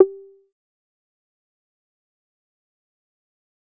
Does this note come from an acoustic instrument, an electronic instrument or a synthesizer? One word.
synthesizer